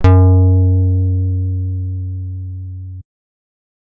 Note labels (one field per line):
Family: guitar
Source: electronic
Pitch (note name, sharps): F#2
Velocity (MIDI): 75